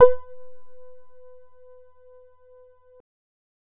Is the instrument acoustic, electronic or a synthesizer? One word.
synthesizer